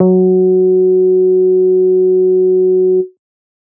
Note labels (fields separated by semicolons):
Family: bass; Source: synthesizer; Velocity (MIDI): 50